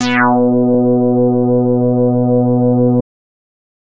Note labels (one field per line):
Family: bass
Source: synthesizer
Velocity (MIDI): 127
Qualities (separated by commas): distorted